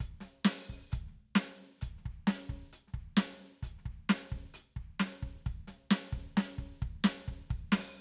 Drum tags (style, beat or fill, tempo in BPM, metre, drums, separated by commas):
pop, beat, 132 BPM, 4/4, closed hi-hat, open hi-hat, hi-hat pedal, snare, kick